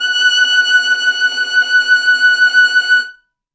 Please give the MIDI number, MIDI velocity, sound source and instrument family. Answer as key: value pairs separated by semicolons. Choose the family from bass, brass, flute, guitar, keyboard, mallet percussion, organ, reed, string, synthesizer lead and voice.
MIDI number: 90; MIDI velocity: 100; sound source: acoustic; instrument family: string